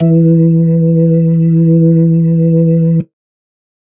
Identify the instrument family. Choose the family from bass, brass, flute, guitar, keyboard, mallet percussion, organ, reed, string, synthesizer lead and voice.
organ